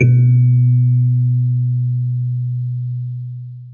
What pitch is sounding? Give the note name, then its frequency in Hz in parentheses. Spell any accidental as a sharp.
B2 (123.5 Hz)